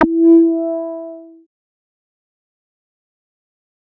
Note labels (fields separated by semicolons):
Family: bass; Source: synthesizer; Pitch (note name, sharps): E4; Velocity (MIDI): 127; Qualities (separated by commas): distorted, fast decay